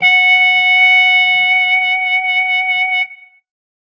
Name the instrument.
acoustic brass instrument